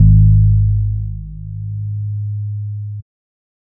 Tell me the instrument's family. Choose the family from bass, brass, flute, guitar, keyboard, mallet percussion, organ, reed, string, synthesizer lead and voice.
bass